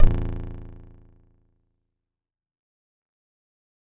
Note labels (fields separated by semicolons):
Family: guitar; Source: acoustic; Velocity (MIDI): 127; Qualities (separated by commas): percussive